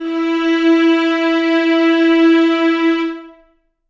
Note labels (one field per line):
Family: string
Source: acoustic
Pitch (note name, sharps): E4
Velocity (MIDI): 75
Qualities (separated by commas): reverb